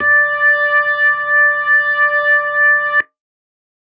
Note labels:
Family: organ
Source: electronic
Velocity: 100

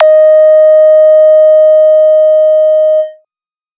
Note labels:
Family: bass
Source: synthesizer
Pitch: D#5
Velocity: 75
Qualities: distorted

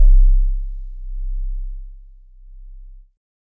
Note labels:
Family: keyboard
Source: electronic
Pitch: C1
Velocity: 25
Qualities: multiphonic

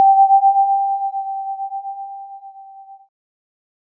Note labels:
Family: keyboard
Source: electronic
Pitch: G5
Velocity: 25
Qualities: multiphonic

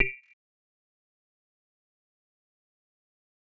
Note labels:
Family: mallet percussion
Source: synthesizer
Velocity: 25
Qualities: fast decay, multiphonic, percussive

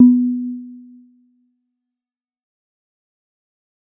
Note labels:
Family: mallet percussion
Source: acoustic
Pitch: B3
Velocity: 25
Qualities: fast decay

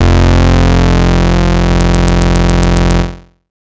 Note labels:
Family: bass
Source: synthesizer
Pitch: F1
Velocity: 50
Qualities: bright, distorted

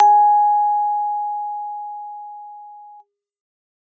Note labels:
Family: keyboard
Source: acoustic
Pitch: G#5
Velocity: 100

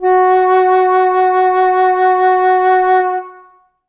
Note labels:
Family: flute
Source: acoustic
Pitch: F#4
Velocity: 75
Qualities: long release, reverb

